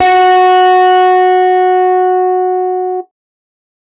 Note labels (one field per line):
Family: guitar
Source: electronic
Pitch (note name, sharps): F#4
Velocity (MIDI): 100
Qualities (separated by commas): distorted